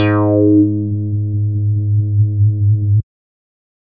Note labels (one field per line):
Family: bass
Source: synthesizer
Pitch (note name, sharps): G#2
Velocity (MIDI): 127